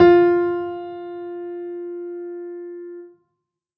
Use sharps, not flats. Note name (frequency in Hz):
F4 (349.2 Hz)